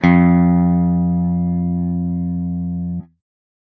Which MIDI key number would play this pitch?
41